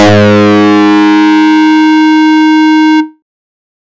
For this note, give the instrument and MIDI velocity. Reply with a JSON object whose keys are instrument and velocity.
{"instrument": "synthesizer bass", "velocity": 100}